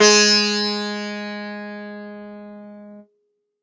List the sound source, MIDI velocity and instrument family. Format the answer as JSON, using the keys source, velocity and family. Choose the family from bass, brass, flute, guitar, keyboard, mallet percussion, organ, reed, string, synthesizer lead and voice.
{"source": "acoustic", "velocity": 127, "family": "guitar"}